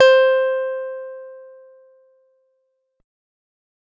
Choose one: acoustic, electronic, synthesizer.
acoustic